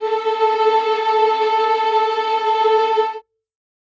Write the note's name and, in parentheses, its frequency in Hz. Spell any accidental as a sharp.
A4 (440 Hz)